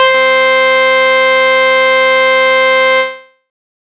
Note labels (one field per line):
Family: bass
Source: synthesizer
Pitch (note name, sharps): C5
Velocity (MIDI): 25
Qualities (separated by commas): bright, distorted